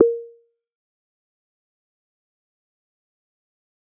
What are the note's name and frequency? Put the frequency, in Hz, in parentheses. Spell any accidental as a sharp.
A#4 (466.2 Hz)